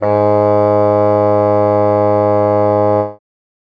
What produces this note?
acoustic reed instrument